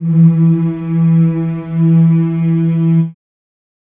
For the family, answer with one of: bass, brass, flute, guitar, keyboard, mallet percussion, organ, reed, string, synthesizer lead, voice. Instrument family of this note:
voice